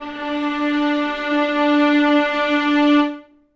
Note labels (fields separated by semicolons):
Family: string; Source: acoustic; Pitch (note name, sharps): D4; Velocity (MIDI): 25; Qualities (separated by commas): reverb